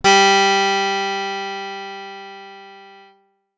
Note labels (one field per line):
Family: guitar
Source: acoustic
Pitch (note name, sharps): G3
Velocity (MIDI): 127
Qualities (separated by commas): bright, distorted